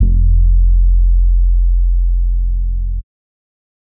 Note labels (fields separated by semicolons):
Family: bass; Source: synthesizer; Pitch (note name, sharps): F1; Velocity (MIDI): 75; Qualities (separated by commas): dark